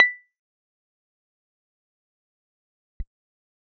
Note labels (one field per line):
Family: keyboard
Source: electronic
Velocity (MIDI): 50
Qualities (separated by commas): fast decay, percussive